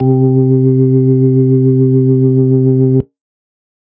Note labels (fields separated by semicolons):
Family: organ; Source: electronic; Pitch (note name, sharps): C3; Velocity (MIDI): 127